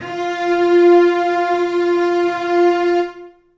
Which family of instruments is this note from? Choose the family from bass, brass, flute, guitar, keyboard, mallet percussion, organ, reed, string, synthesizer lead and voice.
string